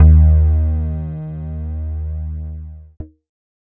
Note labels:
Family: keyboard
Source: electronic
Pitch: D#2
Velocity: 50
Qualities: dark, distorted

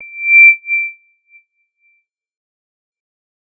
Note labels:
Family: bass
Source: synthesizer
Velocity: 75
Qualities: fast decay

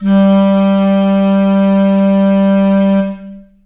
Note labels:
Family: reed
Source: acoustic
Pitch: G3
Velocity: 25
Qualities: long release, reverb

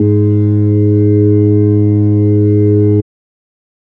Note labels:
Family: organ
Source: electronic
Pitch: G#2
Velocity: 100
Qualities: dark

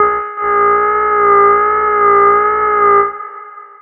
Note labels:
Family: bass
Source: synthesizer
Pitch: G#4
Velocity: 127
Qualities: long release, reverb

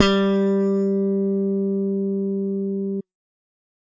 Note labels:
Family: bass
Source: electronic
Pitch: G3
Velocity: 100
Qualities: bright

